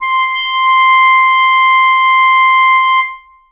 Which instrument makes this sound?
acoustic reed instrument